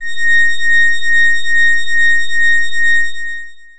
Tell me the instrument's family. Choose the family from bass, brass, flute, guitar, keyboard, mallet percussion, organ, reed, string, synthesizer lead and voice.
organ